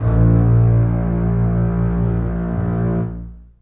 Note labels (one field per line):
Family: string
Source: acoustic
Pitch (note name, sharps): A#1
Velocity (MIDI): 127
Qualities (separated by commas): long release, reverb